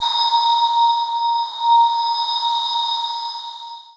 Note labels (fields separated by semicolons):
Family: mallet percussion; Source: electronic; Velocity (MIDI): 25; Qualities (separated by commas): bright, long release, non-linear envelope